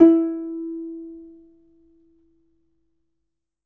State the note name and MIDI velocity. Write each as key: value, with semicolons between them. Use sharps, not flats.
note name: E4; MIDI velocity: 50